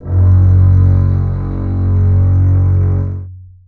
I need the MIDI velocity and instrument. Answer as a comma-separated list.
25, acoustic string instrument